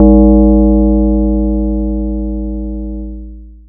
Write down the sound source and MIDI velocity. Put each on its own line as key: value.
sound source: acoustic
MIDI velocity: 75